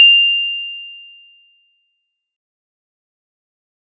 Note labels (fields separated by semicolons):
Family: keyboard; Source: electronic; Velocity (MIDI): 50; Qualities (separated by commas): bright, distorted, fast decay